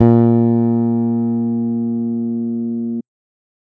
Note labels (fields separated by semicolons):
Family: bass; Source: electronic; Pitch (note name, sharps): A#2; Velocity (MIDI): 100